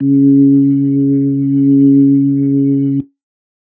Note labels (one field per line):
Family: organ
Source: electronic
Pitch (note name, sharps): C#3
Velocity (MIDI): 75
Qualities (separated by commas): dark